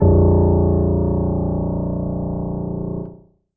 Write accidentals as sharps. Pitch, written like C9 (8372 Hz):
A#0 (29.14 Hz)